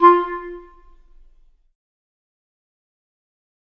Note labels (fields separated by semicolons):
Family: reed; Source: acoustic; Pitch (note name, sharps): F4; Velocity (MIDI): 25; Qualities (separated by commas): fast decay, percussive, reverb